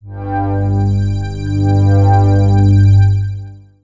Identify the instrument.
synthesizer lead